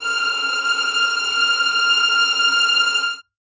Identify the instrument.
acoustic string instrument